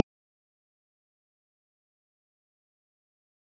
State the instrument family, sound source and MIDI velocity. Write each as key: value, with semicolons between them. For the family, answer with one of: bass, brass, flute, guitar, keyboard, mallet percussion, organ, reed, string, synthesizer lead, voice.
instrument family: mallet percussion; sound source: electronic; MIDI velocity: 25